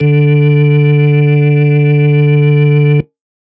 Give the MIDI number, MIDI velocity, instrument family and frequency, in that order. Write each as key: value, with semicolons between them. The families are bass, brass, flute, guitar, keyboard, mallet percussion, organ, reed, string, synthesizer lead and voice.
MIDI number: 50; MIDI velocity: 100; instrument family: organ; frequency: 146.8 Hz